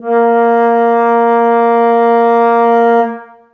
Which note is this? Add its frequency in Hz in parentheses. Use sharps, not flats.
A#3 (233.1 Hz)